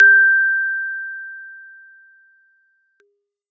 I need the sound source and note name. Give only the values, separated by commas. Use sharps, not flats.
acoustic, G6